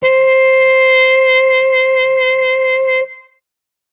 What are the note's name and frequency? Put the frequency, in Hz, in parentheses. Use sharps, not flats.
C5 (523.3 Hz)